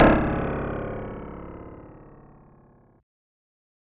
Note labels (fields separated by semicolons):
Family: synthesizer lead; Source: synthesizer; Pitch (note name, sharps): C#0; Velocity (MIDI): 127; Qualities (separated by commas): bright, distorted